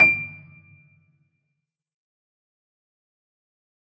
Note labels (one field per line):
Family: keyboard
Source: acoustic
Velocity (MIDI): 100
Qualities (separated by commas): fast decay, percussive, reverb